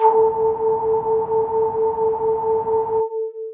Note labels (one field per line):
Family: voice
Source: synthesizer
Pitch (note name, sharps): A4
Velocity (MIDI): 25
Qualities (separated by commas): distorted, long release